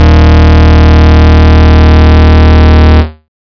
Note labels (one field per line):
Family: bass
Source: synthesizer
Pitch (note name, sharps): D#1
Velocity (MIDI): 25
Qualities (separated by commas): bright, distorted